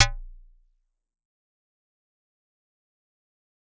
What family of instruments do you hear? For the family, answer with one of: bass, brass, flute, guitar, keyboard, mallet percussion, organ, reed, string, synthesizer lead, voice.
mallet percussion